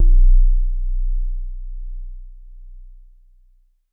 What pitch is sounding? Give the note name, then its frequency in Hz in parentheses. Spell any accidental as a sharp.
B0 (30.87 Hz)